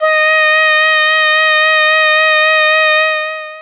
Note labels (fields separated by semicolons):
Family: voice; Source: synthesizer; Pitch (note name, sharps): D#5; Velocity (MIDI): 100; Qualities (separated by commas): bright, distorted, long release